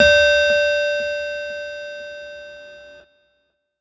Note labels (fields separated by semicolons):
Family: keyboard; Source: electronic; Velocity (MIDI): 75; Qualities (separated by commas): bright, distorted